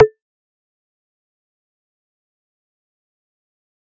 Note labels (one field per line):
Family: mallet percussion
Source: acoustic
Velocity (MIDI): 75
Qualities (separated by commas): fast decay, percussive